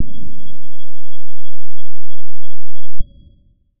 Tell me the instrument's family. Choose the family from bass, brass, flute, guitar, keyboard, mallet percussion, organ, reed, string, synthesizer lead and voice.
guitar